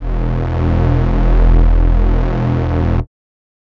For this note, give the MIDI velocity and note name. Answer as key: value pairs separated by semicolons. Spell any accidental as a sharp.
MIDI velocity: 100; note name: E1